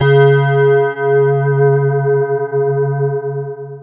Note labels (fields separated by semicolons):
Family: guitar; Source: electronic; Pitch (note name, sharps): C#3; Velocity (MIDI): 100; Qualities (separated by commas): long release, multiphonic, non-linear envelope